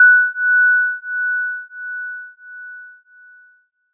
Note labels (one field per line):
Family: mallet percussion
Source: electronic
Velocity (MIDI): 127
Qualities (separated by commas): bright, multiphonic